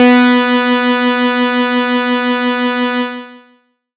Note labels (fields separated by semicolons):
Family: bass; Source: synthesizer; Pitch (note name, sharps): B3; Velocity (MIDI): 75; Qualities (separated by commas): bright, distorted, long release